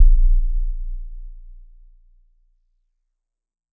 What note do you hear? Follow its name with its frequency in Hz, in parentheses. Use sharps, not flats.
A#0 (29.14 Hz)